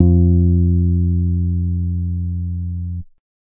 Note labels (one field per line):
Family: bass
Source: synthesizer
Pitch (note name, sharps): F2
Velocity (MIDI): 25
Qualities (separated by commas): dark, reverb